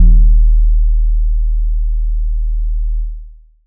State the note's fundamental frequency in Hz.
38.89 Hz